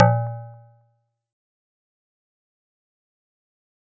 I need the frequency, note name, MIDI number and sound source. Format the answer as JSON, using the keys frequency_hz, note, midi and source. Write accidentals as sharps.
{"frequency_hz": 116.5, "note": "A#2", "midi": 46, "source": "acoustic"}